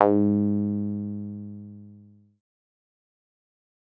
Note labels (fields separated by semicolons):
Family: synthesizer lead; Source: synthesizer; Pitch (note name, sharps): G#2; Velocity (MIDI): 25; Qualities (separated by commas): distorted, fast decay